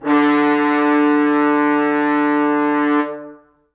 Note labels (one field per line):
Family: brass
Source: acoustic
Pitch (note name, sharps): D3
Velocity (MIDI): 75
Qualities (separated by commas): reverb